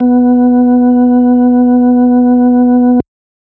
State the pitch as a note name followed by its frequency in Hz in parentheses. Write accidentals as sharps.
B3 (246.9 Hz)